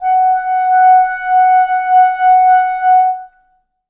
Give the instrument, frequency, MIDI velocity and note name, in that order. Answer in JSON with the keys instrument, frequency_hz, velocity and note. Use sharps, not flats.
{"instrument": "acoustic reed instrument", "frequency_hz": 740, "velocity": 50, "note": "F#5"}